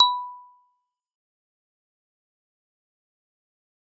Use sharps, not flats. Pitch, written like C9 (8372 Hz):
B5 (987.8 Hz)